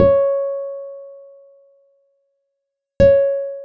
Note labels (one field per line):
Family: guitar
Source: acoustic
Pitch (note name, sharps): C#5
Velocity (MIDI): 50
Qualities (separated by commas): dark